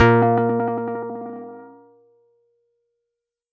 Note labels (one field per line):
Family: guitar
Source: electronic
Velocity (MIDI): 127